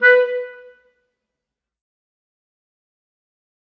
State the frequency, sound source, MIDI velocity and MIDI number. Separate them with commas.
493.9 Hz, acoustic, 75, 71